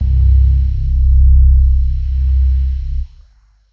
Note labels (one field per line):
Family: keyboard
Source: electronic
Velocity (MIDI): 25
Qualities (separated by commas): dark